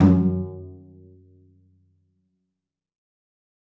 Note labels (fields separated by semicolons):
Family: string; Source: acoustic; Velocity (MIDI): 127; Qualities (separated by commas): dark, fast decay, reverb